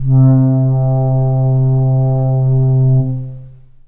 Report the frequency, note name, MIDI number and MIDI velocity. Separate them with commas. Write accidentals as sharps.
130.8 Hz, C3, 48, 25